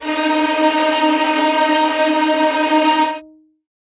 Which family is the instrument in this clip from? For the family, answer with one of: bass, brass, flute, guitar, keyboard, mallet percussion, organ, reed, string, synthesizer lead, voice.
string